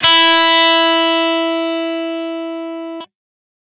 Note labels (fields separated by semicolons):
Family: guitar; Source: electronic; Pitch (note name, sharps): E4; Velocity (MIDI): 75; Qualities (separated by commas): bright, distorted